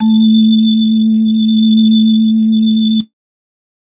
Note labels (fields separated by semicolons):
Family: organ; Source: electronic; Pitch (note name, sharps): A3; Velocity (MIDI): 25